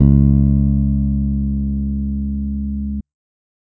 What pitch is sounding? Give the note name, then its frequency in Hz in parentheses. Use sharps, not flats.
C#2 (69.3 Hz)